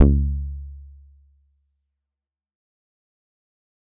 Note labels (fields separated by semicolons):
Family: bass; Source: synthesizer; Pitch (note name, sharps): C#2; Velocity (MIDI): 50; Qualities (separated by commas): dark, distorted, fast decay